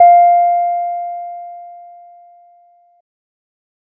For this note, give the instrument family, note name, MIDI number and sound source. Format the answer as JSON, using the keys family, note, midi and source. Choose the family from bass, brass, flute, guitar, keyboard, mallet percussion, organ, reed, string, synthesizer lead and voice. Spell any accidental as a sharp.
{"family": "bass", "note": "F5", "midi": 77, "source": "synthesizer"}